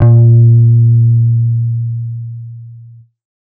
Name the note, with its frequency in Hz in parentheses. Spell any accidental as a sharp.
A#2 (116.5 Hz)